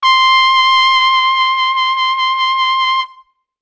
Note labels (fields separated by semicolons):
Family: brass; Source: acoustic; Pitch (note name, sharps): C6; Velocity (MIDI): 100